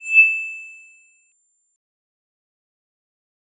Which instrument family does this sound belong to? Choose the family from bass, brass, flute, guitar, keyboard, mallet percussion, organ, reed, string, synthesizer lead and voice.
mallet percussion